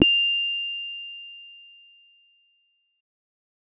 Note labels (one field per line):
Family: keyboard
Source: electronic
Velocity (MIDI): 25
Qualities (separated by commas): bright